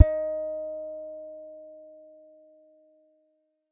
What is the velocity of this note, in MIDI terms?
100